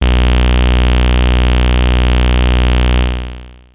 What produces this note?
synthesizer bass